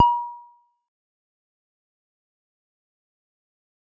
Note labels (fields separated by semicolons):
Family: bass; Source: synthesizer; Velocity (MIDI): 50; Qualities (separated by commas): fast decay, percussive